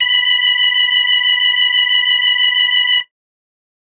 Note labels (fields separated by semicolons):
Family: organ; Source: electronic; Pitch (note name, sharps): B5; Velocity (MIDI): 100; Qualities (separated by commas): distorted